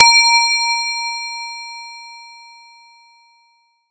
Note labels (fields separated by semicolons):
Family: mallet percussion; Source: acoustic; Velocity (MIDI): 100; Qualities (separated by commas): bright, multiphonic